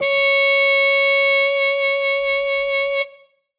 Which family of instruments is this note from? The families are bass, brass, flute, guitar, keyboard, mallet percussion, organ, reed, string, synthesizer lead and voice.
brass